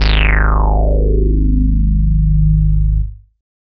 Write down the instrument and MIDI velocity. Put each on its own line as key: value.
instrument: synthesizer bass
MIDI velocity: 75